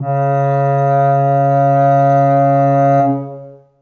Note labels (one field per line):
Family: flute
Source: acoustic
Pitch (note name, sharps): C#3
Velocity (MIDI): 127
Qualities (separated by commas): long release, reverb